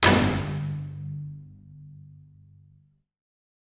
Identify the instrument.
acoustic string instrument